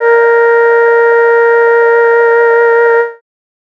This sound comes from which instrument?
synthesizer voice